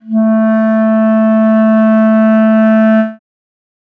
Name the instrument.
acoustic reed instrument